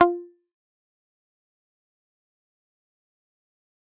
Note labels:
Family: guitar; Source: electronic; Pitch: F4; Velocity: 100; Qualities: fast decay, percussive

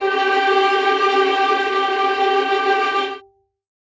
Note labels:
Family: string; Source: acoustic; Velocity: 25; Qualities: bright, non-linear envelope, reverb

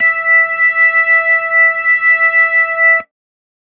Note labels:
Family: organ; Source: electronic; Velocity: 50

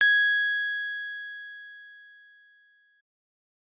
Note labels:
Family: keyboard; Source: electronic; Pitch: G#6; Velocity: 100; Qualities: bright

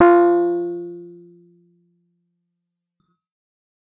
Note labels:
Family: keyboard; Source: electronic; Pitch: F4; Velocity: 75; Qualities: distorted, fast decay

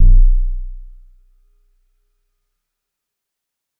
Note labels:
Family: mallet percussion; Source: electronic; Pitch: B0; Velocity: 100; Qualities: fast decay, non-linear envelope

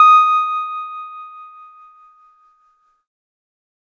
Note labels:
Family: keyboard; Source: electronic; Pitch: D#6; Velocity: 100

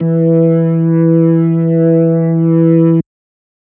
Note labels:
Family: organ; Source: electronic; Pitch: E3; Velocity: 75; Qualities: distorted

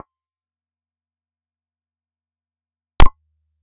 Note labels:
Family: bass; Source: synthesizer; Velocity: 100; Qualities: percussive, reverb

